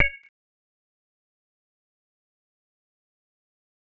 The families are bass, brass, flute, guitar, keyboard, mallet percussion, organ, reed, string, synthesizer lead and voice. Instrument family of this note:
mallet percussion